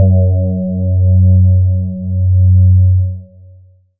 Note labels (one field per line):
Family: voice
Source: synthesizer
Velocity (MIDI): 100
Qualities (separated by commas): dark, long release